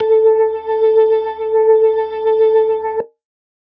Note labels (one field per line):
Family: organ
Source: electronic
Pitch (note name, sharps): A4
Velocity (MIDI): 127